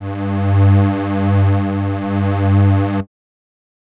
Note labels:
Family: reed; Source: acoustic; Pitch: G2; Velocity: 100

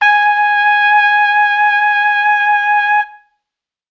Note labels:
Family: brass; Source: acoustic; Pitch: G#5; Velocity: 25

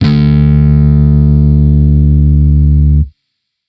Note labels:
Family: bass; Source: electronic; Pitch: D2; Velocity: 127; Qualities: distorted

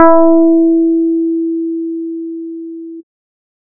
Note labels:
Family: bass; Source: synthesizer; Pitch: E4; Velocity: 50

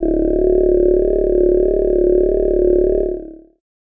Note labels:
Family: voice; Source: synthesizer; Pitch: D1; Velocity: 75

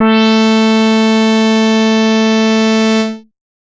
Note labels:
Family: bass; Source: synthesizer; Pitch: A3; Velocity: 127; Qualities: bright, distorted

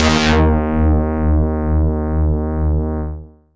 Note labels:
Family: bass; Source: synthesizer; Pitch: D#2; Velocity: 127; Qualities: bright, distorted, tempo-synced

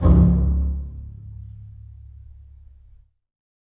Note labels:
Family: string; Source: acoustic; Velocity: 127; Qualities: reverb

